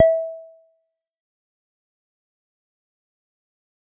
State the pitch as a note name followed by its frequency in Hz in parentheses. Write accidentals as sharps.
E5 (659.3 Hz)